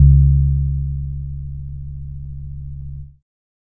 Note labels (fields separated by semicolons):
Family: keyboard; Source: electronic; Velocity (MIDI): 127; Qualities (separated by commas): dark